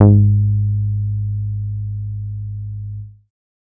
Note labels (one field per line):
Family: bass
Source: synthesizer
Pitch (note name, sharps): G#2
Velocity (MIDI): 75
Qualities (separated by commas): dark